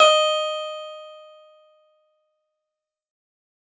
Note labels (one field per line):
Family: guitar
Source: synthesizer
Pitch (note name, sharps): D#5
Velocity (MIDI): 127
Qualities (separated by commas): fast decay